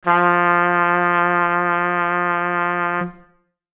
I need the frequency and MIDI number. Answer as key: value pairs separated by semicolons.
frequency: 174.6 Hz; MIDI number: 53